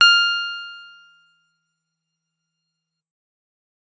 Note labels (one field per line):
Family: guitar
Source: electronic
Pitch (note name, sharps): F6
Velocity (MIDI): 50